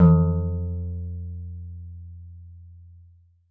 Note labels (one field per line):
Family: guitar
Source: synthesizer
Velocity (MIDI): 127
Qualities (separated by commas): dark